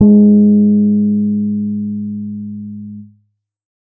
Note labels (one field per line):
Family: keyboard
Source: electronic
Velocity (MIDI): 50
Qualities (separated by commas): dark